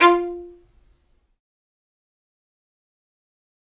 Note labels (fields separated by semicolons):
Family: string; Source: acoustic; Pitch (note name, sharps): F4; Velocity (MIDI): 50; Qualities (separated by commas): fast decay, percussive, reverb